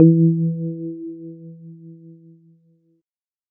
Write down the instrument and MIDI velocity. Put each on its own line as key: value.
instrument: electronic keyboard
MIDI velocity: 50